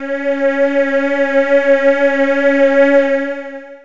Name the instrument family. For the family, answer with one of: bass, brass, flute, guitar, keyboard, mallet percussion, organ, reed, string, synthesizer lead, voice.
voice